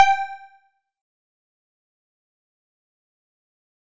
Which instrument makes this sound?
synthesizer bass